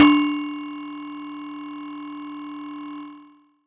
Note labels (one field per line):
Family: mallet percussion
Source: acoustic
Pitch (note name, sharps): D4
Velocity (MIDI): 127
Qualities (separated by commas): distorted